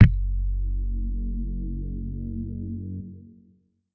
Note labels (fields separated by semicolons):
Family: guitar; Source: electronic; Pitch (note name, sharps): F#1; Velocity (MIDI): 127; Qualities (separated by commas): distorted